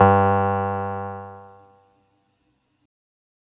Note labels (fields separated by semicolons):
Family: keyboard; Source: electronic; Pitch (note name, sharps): G2; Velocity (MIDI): 25